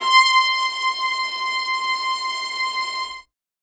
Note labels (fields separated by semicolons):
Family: string; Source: acoustic; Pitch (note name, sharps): C6; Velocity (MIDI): 127; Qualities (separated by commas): reverb